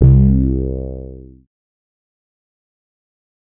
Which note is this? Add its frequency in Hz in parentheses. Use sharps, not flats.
C2 (65.41 Hz)